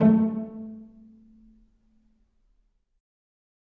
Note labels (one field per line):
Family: string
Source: acoustic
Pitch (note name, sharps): A3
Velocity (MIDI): 127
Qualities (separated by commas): dark, reverb